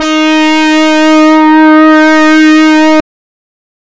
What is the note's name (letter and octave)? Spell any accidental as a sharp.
D#4